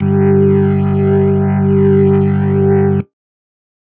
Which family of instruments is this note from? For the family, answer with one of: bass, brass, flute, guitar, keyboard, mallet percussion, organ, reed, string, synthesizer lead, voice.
keyboard